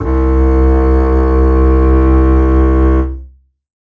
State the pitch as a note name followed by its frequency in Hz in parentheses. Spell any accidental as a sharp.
C2 (65.41 Hz)